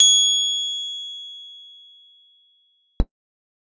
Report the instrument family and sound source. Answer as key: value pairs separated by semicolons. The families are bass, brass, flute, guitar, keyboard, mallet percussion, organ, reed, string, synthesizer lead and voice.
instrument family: keyboard; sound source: electronic